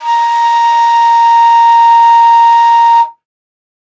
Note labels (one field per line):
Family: flute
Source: acoustic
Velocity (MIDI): 25